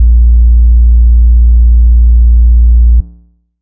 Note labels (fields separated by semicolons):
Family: bass; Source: synthesizer; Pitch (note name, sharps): A#1; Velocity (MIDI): 25; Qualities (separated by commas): dark